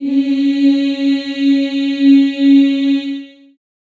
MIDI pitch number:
61